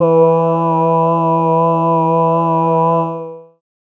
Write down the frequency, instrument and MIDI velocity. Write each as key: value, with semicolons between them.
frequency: 164.8 Hz; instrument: synthesizer voice; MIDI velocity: 100